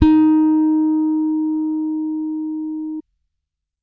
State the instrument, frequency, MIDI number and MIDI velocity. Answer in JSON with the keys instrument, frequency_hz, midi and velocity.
{"instrument": "electronic bass", "frequency_hz": 311.1, "midi": 63, "velocity": 50}